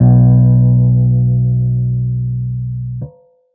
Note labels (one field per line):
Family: keyboard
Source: electronic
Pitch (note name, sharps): B1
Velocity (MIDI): 50